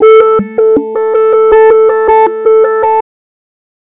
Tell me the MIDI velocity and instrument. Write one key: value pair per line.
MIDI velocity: 25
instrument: synthesizer bass